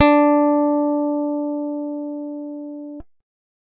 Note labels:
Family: guitar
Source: acoustic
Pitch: D4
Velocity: 25

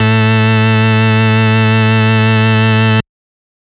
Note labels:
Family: organ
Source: electronic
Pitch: A2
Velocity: 100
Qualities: bright, distorted

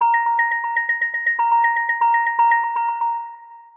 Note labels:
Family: mallet percussion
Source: synthesizer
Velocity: 50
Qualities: long release, multiphonic, percussive, tempo-synced

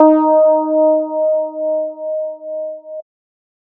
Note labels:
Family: bass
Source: synthesizer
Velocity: 100

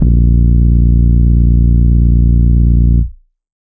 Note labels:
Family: organ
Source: electronic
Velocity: 100

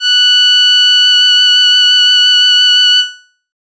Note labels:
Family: reed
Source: synthesizer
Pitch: F#6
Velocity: 127

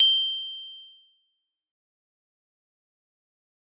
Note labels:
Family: mallet percussion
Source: acoustic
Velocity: 100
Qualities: bright, fast decay

